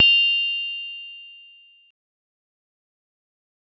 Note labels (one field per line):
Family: mallet percussion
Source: acoustic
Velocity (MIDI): 25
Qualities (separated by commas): fast decay, reverb